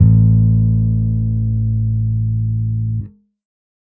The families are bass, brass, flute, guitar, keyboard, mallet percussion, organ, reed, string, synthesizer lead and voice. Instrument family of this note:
bass